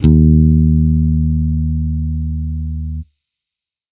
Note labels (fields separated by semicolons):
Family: bass; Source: electronic; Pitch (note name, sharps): D#2; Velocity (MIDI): 25; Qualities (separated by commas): distorted